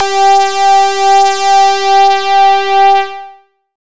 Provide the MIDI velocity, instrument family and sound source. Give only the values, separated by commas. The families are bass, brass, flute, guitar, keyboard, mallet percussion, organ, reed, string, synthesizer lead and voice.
127, bass, synthesizer